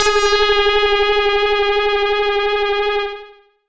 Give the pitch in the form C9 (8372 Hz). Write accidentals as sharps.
G#4 (415.3 Hz)